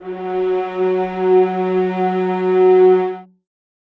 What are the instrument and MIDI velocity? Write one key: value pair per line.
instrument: acoustic string instrument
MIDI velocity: 25